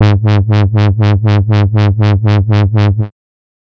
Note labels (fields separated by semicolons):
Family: bass; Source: synthesizer; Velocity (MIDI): 50; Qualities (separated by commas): bright, distorted, tempo-synced